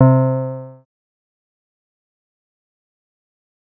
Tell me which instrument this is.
synthesizer lead